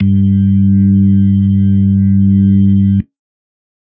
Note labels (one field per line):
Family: organ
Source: electronic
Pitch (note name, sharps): G2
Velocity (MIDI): 127